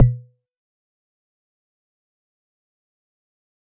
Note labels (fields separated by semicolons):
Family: mallet percussion; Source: electronic; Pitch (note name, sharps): B2; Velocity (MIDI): 25; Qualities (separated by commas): fast decay, percussive